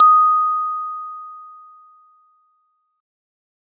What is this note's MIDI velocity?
25